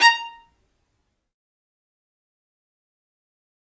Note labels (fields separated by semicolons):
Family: string; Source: acoustic; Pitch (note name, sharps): A#5; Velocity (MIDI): 100; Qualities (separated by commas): fast decay, percussive, reverb